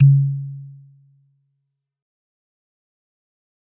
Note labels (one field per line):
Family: mallet percussion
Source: acoustic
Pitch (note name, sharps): C#3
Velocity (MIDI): 100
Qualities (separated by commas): dark, fast decay, percussive